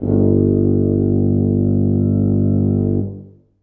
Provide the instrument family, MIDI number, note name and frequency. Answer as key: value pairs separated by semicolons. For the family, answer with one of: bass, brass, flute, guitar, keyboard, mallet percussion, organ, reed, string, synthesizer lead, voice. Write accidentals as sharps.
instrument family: brass; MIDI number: 31; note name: G1; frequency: 49 Hz